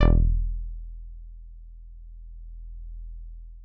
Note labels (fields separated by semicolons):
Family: guitar; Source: synthesizer; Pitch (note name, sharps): E1; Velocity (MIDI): 127; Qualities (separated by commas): long release